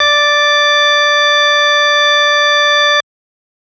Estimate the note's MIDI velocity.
75